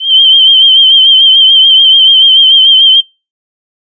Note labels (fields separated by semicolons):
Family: flute; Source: synthesizer; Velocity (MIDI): 127; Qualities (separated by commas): bright